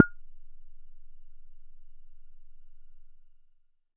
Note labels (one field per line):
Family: bass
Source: synthesizer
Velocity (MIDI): 50